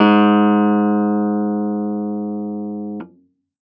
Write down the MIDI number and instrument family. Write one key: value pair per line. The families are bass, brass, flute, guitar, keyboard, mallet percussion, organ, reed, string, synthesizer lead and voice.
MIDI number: 44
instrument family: keyboard